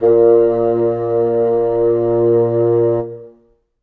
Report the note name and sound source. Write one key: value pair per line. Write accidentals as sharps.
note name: A#2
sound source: acoustic